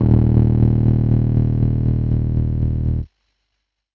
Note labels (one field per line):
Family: keyboard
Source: electronic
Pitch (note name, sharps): D#1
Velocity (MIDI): 75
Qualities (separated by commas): distorted, tempo-synced